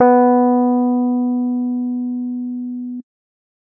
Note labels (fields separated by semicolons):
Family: keyboard; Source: electronic; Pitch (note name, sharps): B3; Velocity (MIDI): 127; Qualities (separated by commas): dark